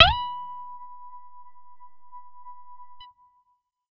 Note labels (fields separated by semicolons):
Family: guitar; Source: electronic; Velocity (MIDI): 127; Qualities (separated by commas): bright, distorted